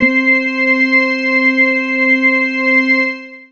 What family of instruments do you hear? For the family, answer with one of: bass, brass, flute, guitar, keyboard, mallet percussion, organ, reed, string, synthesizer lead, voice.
organ